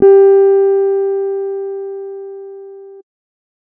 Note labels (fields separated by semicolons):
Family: keyboard; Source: electronic; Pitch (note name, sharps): G4; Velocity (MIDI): 25; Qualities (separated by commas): dark